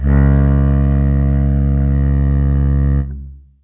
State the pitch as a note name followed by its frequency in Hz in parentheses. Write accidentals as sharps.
C#2 (69.3 Hz)